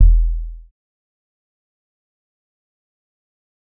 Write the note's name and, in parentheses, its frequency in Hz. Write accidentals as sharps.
E1 (41.2 Hz)